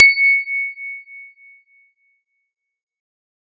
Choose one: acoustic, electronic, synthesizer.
synthesizer